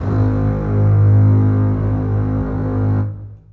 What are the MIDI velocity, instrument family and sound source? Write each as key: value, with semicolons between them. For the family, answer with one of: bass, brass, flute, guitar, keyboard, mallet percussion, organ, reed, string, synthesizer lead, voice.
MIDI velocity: 127; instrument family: string; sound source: acoustic